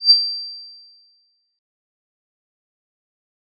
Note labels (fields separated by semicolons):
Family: mallet percussion; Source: electronic; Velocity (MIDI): 75; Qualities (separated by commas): bright, fast decay